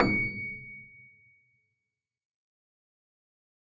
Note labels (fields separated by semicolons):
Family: keyboard; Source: acoustic; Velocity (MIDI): 50; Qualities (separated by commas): reverb